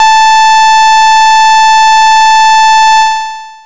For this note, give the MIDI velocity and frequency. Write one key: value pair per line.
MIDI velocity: 100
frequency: 880 Hz